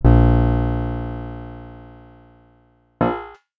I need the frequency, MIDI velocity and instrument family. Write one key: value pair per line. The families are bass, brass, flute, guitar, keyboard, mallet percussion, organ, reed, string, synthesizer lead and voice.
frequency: 58.27 Hz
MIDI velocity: 25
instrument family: guitar